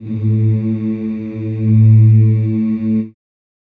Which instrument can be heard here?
acoustic voice